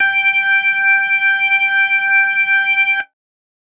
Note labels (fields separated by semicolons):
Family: organ; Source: electronic; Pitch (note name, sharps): G5; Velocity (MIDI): 100